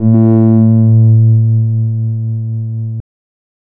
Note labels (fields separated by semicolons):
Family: bass; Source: synthesizer; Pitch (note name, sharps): A2; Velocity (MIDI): 75; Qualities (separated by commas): distorted, non-linear envelope